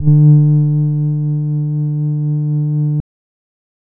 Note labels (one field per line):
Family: bass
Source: synthesizer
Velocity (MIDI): 25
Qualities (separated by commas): dark, distorted, non-linear envelope